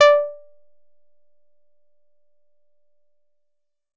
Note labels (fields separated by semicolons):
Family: guitar; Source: synthesizer; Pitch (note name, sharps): D5; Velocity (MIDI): 127; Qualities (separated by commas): percussive